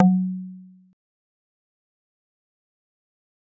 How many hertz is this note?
185 Hz